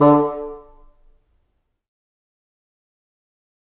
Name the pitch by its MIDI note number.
50